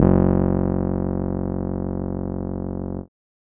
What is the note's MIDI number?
30